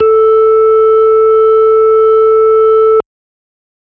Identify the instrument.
electronic organ